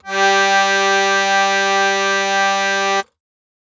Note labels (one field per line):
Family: keyboard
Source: acoustic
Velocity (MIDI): 25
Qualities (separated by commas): bright